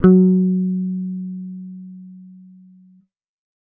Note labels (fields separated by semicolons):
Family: bass; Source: electronic; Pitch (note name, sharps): F#3; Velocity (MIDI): 100